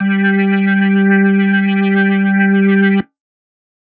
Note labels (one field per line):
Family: organ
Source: electronic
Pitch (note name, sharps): G3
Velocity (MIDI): 75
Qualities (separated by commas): distorted